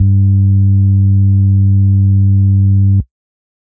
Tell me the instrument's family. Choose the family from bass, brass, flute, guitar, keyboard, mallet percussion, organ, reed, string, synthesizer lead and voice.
organ